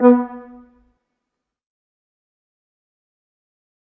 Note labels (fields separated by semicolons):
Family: flute; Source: acoustic; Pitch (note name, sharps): B3; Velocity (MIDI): 75; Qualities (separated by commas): fast decay, percussive, reverb